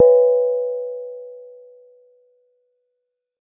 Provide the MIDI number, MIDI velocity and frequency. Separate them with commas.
71, 50, 493.9 Hz